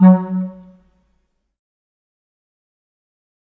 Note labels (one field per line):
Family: reed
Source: acoustic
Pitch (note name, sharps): F#3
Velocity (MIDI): 50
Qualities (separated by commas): dark, fast decay, reverb